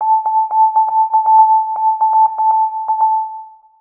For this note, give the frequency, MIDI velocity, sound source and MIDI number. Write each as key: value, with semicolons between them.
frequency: 880 Hz; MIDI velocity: 25; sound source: synthesizer; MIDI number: 81